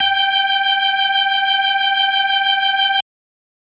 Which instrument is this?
electronic organ